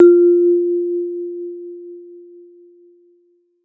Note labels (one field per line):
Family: mallet percussion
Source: acoustic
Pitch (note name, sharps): F4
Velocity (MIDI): 75